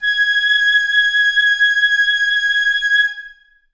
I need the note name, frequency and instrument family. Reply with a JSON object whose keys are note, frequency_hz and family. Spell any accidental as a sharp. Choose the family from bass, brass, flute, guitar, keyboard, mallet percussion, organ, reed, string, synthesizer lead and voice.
{"note": "G#6", "frequency_hz": 1661, "family": "flute"}